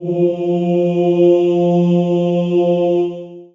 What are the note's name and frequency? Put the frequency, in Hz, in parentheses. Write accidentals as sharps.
F3 (174.6 Hz)